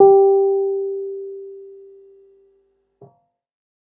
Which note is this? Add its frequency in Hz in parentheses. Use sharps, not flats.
G4 (392 Hz)